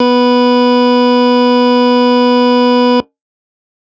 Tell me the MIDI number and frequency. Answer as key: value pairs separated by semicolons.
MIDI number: 59; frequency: 246.9 Hz